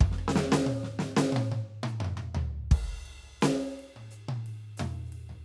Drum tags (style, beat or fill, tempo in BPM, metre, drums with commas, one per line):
rock
beat
88 BPM
4/4
crash, ride, hi-hat pedal, snare, cross-stick, high tom, mid tom, floor tom, kick